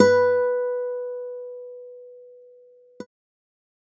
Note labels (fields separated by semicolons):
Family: guitar; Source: electronic; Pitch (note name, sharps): B4; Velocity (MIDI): 50